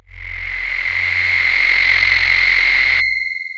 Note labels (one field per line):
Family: voice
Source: synthesizer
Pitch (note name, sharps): F1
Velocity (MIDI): 75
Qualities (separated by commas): distorted, long release